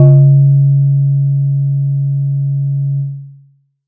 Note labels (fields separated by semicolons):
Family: mallet percussion; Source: acoustic; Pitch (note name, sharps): C#3; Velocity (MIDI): 75; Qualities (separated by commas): long release